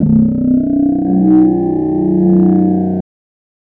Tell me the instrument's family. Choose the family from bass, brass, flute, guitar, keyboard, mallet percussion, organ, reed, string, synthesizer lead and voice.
voice